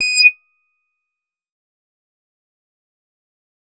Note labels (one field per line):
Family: bass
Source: synthesizer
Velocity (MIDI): 127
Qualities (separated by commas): bright, distorted, fast decay, percussive